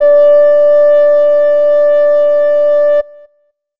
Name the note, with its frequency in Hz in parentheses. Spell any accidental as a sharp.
D5 (587.3 Hz)